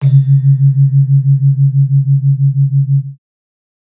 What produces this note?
acoustic mallet percussion instrument